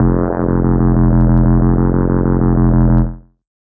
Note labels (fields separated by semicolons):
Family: bass; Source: synthesizer; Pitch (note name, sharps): F1; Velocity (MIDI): 127; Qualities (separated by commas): distorted, tempo-synced